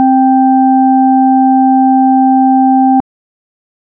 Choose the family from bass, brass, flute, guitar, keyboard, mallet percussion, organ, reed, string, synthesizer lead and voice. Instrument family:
organ